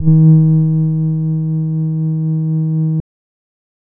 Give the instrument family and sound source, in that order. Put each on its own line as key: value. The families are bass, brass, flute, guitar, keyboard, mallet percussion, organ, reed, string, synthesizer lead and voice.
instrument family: bass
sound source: synthesizer